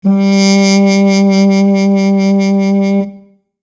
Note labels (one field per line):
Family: brass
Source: acoustic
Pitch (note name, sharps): G3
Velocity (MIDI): 100